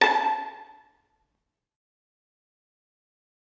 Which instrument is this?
acoustic string instrument